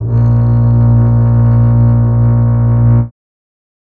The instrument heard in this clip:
acoustic string instrument